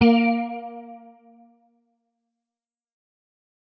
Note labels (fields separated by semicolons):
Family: guitar; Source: electronic; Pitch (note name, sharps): A#3; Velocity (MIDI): 25; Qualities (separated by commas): fast decay